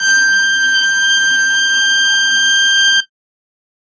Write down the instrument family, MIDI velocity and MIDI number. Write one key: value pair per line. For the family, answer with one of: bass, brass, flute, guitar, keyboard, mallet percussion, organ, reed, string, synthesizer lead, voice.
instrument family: string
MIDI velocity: 75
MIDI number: 91